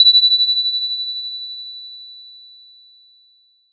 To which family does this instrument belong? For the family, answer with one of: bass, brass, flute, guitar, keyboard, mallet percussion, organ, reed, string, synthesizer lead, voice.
mallet percussion